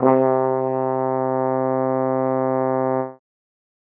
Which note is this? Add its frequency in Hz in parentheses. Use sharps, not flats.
C3 (130.8 Hz)